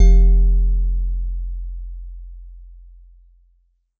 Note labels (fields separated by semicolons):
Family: mallet percussion; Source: acoustic; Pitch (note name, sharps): F1; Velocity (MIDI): 50